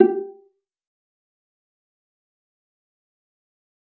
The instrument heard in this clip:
acoustic string instrument